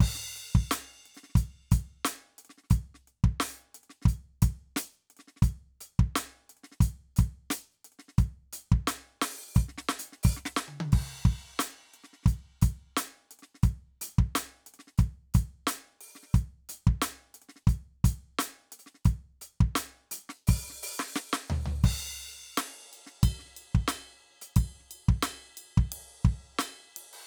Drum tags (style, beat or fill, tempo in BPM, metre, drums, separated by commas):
rock, beat, 88 BPM, 4/4, crash, ride, ride bell, closed hi-hat, open hi-hat, hi-hat pedal, snare, high tom, floor tom, kick